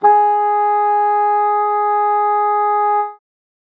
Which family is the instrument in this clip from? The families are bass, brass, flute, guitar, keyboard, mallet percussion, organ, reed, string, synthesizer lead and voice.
reed